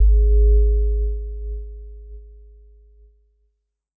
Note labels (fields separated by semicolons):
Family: keyboard; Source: electronic; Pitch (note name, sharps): G#1; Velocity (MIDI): 75; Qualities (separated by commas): dark